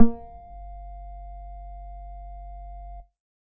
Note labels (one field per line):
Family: bass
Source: synthesizer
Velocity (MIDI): 25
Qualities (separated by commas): distorted